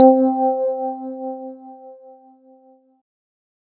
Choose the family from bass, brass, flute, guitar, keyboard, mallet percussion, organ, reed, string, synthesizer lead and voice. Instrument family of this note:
keyboard